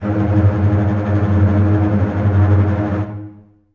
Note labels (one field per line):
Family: string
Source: acoustic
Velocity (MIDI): 75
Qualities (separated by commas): long release, non-linear envelope, reverb